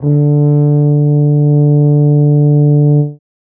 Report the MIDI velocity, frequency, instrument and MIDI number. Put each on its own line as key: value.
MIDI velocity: 25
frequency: 146.8 Hz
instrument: acoustic brass instrument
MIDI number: 50